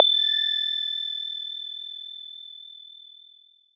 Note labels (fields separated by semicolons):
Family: mallet percussion; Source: electronic; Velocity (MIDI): 25; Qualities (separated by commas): bright, distorted, non-linear envelope